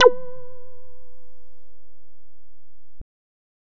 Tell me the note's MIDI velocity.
25